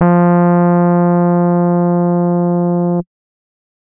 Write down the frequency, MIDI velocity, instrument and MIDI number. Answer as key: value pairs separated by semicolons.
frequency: 174.6 Hz; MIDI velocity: 127; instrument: electronic keyboard; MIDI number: 53